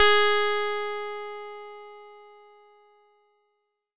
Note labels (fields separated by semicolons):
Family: bass; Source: synthesizer; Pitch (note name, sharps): G#4; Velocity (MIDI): 50; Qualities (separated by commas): bright, distorted